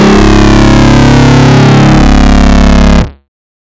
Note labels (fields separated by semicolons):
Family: bass; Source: synthesizer; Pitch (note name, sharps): C#1; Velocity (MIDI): 100; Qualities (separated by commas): bright, distorted